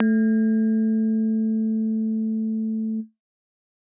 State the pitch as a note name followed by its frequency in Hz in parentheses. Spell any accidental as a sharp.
A3 (220 Hz)